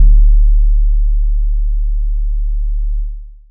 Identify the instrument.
acoustic mallet percussion instrument